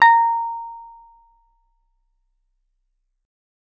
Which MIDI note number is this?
82